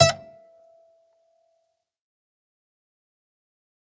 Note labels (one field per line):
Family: string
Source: acoustic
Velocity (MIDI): 100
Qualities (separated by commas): bright, fast decay, percussive, reverb